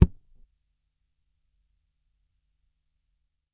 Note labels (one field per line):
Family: bass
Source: electronic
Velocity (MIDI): 25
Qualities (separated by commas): percussive